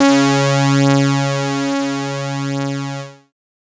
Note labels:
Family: bass; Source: synthesizer; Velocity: 100; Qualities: bright, distorted

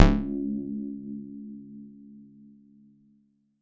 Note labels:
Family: guitar; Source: electronic; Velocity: 100

